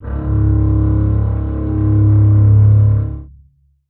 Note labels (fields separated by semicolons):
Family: string; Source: acoustic; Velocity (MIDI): 127; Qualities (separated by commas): long release, reverb